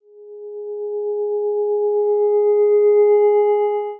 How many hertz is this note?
415.3 Hz